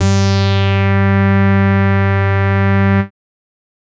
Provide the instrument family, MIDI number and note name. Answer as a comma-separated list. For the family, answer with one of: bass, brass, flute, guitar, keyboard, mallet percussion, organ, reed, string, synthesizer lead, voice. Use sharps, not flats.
bass, 43, G2